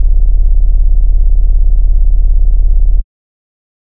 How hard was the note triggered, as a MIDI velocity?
50